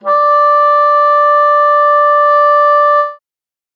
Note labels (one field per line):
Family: reed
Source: acoustic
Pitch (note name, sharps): D5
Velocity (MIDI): 127